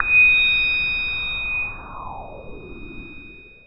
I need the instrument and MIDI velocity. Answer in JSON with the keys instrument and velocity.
{"instrument": "synthesizer lead", "velocity": 50}